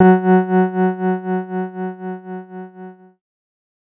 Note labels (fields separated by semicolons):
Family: keyboard; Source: electronic; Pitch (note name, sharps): F#3; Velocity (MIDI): 100; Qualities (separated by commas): dark